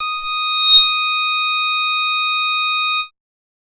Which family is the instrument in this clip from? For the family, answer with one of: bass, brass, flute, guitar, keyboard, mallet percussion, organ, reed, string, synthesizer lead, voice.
bass